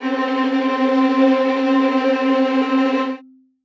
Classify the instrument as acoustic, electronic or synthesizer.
acoustic